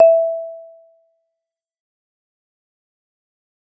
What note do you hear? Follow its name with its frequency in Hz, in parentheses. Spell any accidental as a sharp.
E5 (659.3 Hz)